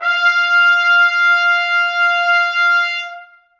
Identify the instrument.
acoustic brass instrument